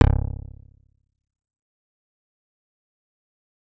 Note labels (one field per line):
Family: bass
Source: synthesizer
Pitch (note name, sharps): C#1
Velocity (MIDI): 75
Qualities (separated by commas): fast decay, percussive